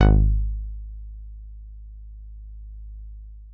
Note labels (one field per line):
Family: guitar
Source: synthesizer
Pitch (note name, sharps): G#1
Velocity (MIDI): 50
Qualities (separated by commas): long release